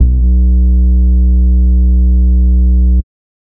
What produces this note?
synthesizer bass